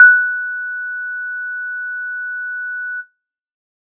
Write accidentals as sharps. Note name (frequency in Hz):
F#6 (1480 Hz)